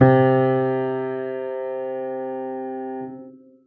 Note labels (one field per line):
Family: keyboard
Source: acoustic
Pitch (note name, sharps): C3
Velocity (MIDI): 75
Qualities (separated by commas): reverb